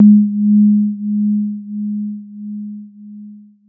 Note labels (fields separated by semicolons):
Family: keyboard; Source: electronic; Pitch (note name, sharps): G#3; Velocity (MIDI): 127; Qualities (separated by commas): dark, long release